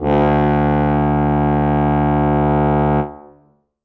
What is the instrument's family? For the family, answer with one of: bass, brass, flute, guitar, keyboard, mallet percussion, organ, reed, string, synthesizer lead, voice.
brass